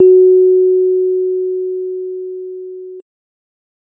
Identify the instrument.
electronic keyboard